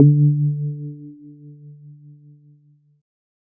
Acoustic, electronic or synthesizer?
electronic